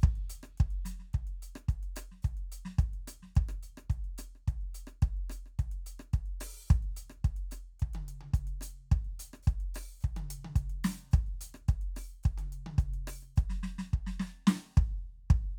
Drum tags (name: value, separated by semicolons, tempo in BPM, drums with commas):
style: calypso; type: beat; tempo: 108 BPM; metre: 4/4; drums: closed hi-hat, open hi-hat, hi-hat pedal, snare, cross-stick, high tom, kick